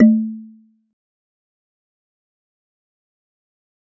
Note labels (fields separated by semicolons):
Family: mallet percussion; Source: acoustic; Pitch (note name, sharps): A3; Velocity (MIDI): 25; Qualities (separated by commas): fast decay, percussive